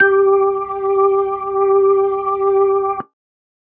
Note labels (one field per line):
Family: organ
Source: electronic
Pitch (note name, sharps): G4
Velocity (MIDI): 50